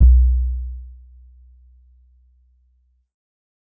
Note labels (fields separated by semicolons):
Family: keyboard; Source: electronic; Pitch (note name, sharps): B1; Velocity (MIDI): 25; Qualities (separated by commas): dark